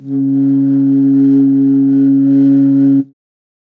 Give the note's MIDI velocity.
50